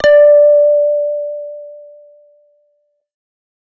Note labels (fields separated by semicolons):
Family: bass; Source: synthesizer; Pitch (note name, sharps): D5; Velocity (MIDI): 75; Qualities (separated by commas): distorted